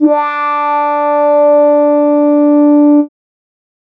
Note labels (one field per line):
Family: keyboard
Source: synthesizer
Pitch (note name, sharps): D4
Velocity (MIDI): 75